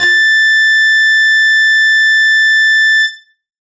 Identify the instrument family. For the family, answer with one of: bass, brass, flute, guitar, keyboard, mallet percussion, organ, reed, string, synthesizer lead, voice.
guitar